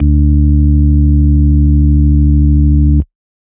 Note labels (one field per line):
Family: organ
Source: electronic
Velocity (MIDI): 75